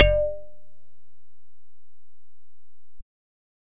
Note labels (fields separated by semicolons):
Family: bass; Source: synthesizer; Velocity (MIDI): 75